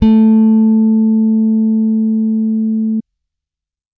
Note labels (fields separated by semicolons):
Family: bass; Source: electronic; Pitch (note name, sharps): A3; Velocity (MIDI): 50